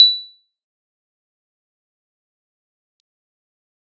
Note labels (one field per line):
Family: keyboard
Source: electronic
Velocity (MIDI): 100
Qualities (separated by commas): bright, fast decay, percussive